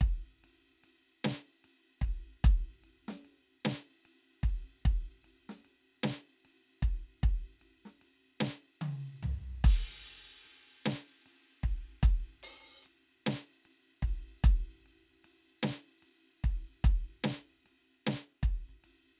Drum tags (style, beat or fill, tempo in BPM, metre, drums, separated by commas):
rock, beat, 50 BPM, 4/4, crash, ride, hi-hat pedal, percussion, snare, high tom, floor tom, kick